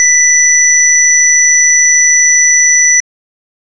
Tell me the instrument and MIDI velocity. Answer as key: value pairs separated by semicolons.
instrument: electronic organ; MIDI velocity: 75